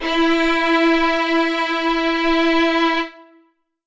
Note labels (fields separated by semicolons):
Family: string; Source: acoustic; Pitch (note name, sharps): E4; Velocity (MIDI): 100; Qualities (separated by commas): reverb